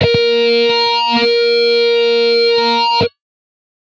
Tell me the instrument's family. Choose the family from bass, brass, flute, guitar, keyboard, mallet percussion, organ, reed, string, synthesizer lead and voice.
guitar